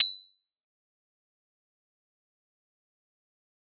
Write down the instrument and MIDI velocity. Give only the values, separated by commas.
acoustic mallet percussion instrument, 50